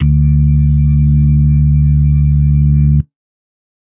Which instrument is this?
electronic organ